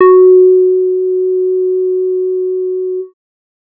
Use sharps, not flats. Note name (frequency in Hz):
F#4 (370 Hz)